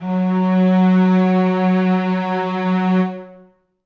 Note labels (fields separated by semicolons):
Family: string; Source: acoustic; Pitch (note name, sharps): F#3; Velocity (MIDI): 75; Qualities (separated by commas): reverb